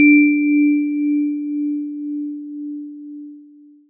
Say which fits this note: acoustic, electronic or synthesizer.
acoustic